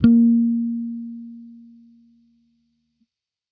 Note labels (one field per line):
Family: bass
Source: electronic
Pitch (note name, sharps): A#3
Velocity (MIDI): 25